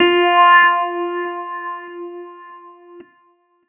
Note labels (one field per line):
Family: keyboard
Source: electronic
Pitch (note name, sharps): F4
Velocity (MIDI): 100